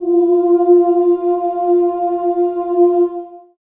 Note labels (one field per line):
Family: voice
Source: acoustic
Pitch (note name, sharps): F4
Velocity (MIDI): 127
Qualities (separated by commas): long release, reverb